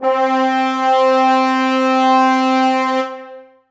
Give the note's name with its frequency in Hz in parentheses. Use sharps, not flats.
C4 (261.6 Hz)